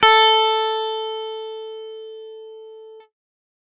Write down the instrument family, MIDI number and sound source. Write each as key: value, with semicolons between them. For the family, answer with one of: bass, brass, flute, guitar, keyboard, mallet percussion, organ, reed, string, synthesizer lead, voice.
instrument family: guitar; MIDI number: 69; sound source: electronic